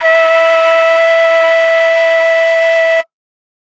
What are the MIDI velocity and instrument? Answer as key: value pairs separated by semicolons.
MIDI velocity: 127; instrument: acoustic flute